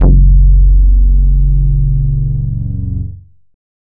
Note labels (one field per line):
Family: bass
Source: synthesizer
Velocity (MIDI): 50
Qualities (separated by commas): distorted